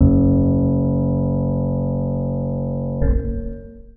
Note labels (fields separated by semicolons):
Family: organ; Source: electronic; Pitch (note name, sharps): F#1; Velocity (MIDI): 25; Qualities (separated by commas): long release, reverb